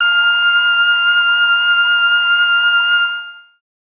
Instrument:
synthesizer voice